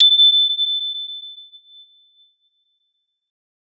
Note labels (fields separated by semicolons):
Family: mallet percussion; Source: acoustic; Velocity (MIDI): 75; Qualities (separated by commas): bright, non-linear envelope